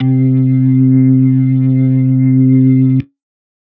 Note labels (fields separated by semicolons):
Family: organ; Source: electronic; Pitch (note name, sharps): C3; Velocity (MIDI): 100